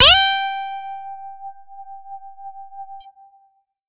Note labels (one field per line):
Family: guitar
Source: electronic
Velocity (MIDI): 127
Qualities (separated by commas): bright, distorted